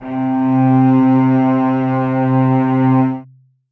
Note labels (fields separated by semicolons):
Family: string; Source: acoustic; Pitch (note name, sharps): C3; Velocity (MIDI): 75; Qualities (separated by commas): reverb